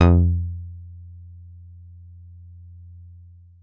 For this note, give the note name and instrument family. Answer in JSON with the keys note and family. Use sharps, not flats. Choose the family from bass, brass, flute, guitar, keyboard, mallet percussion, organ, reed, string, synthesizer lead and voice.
{"note": "F2", "family": "guitar"}